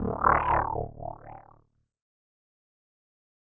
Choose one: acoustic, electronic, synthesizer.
electronic